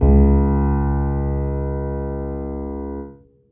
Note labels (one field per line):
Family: keyboard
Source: acoustic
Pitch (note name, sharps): C#2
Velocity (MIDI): 50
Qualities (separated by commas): reverb